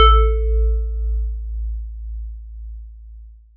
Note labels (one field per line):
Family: mallet percussion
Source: acoustic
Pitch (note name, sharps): A1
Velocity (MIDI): 127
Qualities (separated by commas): long release